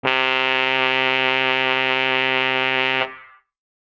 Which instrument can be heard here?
acoustic brass instrument